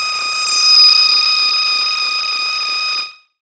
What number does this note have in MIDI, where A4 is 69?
87